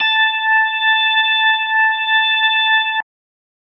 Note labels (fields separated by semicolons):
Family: organ; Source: electronic; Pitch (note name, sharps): A5; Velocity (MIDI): 25